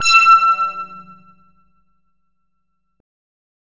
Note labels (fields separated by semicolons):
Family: bass; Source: synthesizer; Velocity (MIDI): 127; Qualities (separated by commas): bright, distorted